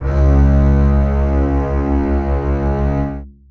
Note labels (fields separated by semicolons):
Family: string; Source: acoustic; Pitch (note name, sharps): C#2; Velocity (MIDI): 127; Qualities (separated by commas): long release, reverb